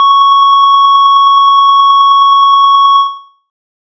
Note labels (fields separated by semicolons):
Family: bass; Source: synthesizer; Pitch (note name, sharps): C#6; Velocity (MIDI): 100